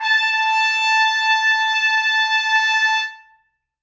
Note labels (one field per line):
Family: brass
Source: acoustic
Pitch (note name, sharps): A5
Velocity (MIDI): 50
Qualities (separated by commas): reverb